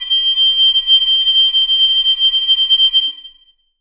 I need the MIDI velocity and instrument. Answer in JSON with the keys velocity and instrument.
{"velocity": 50, "instrument": "acoustic flute"}